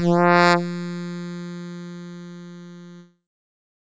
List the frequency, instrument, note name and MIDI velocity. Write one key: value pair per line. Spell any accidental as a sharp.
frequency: 174.6 Hz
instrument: synthesizer keyboard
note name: F3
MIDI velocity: 75